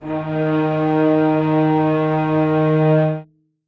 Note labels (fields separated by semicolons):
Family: string; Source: acoustic; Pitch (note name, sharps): D#3; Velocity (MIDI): 25; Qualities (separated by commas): reverb